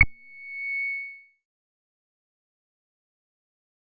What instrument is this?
synthesizer bass